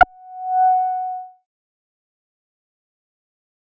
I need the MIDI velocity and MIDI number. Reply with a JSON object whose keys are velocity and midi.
{"velocity": 100, "midi": 78}